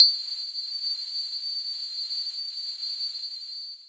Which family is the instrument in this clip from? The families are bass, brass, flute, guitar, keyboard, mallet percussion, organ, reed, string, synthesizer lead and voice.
mallet percussion